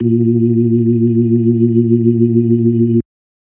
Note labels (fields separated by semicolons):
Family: organ; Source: electronic; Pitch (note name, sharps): A#2; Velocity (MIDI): 50